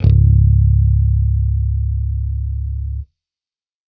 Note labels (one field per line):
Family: bass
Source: electronic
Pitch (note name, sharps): C#1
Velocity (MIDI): 100